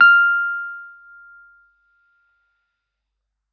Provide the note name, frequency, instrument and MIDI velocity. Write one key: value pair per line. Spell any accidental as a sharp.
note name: F6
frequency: 1397 Hz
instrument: electronic keyboard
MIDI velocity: 100